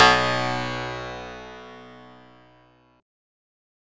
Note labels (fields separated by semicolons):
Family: synthesizer lead; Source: synthesizer; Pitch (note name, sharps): B1; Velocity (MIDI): 75; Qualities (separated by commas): bright, distorted